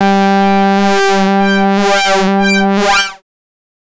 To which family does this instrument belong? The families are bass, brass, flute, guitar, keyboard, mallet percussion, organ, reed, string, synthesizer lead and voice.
bass